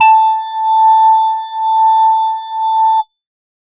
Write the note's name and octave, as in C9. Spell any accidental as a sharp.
A5